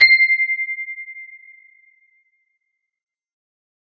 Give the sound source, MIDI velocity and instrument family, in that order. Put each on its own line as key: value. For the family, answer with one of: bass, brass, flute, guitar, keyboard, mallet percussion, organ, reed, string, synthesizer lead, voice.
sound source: electronic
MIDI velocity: 25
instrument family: guitar